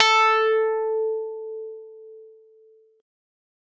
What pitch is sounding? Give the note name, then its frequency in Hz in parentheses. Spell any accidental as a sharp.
A4 (440 Hz)